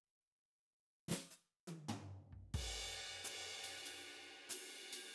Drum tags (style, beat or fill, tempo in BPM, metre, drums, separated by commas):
jazz, beat, 93 BPM, 4/4, crash, ride, hi-hat pedal, snare, high tom, floor tom, kick